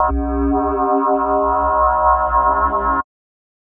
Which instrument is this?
electronic mallet percussion instrument